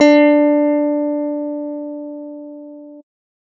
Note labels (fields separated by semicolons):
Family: bass; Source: synthesizer; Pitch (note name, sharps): D4; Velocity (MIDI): 127; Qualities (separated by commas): distorted